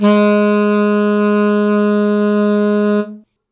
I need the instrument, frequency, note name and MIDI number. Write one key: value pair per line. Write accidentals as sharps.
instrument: acoustic reed instrument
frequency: 207.7 Hz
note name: G#3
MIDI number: 56